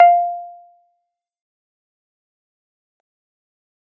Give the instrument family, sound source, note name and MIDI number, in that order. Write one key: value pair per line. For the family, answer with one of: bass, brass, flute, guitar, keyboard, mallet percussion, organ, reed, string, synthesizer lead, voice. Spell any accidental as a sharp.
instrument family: keyboard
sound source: electronic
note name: F5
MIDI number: 77